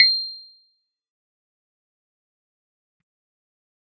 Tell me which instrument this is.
electronic keyboard